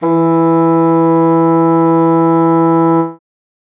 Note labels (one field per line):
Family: reed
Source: acoustic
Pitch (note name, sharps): E3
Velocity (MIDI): 75